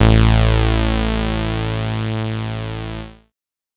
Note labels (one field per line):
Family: bass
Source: synthesizer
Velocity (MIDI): 75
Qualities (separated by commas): bright, distorted